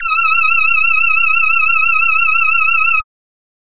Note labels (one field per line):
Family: voice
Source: synthesizer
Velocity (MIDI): 75